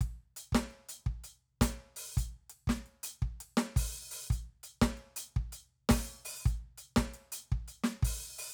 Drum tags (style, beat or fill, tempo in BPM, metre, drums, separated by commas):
rock shuffle, beat, 112 BPM, 4/4, closed hi-hat, open hi-hat, hi-hat pedal, snare, kick